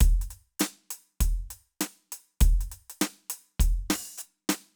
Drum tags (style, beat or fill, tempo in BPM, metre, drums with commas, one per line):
rock
beat
100 BPM
4/4
closed hi-hat, open hi-hat, hi-hat pedal, snare, kick